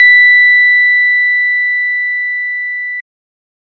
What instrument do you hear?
electronic organ